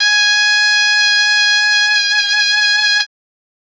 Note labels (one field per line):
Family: reed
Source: acoustic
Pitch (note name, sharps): G#5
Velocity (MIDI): 75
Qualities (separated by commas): bright, reverb